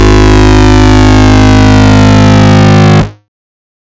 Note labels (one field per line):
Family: bass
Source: synthesizer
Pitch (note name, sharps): G#1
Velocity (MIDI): 75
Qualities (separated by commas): bright, distorted